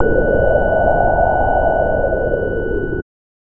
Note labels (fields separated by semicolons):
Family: bass; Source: synthesizer; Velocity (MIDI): 50; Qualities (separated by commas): distorted